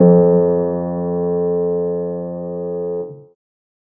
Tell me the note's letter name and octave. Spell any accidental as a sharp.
F2